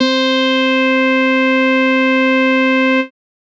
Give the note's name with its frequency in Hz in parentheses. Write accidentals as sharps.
C4 (261.6 Hz)